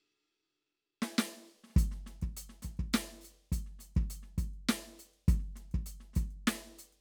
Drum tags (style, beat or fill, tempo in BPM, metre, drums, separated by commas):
rock, beat, 102 BPM, 3/4, closed hi-hat, hi-hat pedal, snare, kick